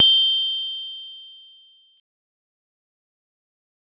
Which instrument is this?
acoustic mallet percussion instrument